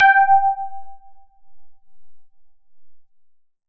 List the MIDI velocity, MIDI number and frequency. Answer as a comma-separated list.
75, 79, 784 Hz